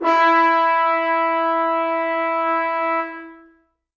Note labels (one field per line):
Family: brass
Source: acoustic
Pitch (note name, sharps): E4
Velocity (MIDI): 100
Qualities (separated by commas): reverb